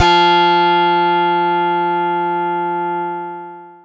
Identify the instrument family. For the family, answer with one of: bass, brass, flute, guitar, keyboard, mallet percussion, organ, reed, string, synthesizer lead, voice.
keyboard